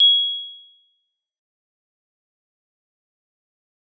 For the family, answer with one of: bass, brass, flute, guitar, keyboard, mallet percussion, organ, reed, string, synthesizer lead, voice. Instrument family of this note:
mallet percussion